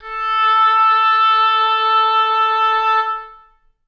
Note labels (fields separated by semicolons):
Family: reed; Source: acoustic; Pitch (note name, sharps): A4; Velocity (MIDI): 75; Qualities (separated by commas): reverb